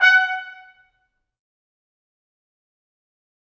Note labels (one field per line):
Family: brass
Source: acoustic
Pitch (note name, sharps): F#5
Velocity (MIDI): 75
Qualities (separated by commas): fast decay, percussive, reverb